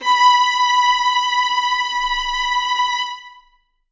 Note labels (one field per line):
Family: string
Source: acoustic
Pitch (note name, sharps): B5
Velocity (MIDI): 127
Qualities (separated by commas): bright, reverb